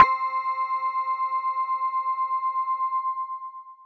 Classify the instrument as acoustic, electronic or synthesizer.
electronic